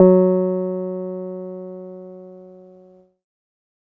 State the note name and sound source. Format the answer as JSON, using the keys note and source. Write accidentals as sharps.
{"note": "F#3", "source": "electronic"}